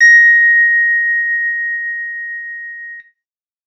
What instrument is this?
electronic guitar